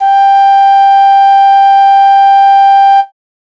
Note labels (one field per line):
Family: flute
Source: acoustic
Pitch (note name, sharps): G5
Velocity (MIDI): 100